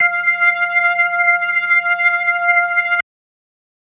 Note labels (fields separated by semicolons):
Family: organ; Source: electronic; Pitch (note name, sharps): F5; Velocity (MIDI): 75; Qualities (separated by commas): distorted